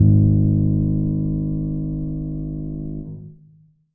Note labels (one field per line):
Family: keyboard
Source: acoustic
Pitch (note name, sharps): G#1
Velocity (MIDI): 25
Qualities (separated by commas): dark, reverb